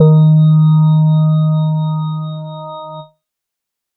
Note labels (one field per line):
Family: organ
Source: electronic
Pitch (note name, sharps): D#3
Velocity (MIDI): 50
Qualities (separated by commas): dark